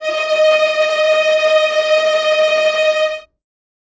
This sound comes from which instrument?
acoustic string instrument